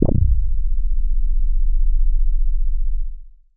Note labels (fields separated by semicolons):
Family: bass; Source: synthesizer; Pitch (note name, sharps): B-1; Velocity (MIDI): 50; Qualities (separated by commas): distorted, tempo-synced